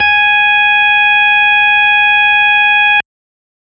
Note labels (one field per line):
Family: organ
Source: electronic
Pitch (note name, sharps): G#5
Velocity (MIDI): 25